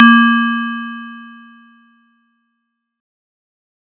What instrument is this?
acoustic mallet percussion instrument